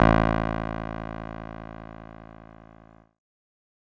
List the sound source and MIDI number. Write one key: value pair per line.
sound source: electronic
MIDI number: 33